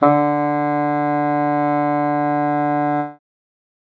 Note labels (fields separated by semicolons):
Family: reed; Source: acoustic; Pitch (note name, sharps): D3; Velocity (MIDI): 100